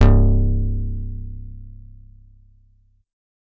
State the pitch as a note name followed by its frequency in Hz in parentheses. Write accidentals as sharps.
C1 (32.7 Hz)